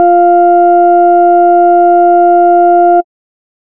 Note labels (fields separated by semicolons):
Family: bass; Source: synthesizer; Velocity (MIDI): 25; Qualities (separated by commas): distorted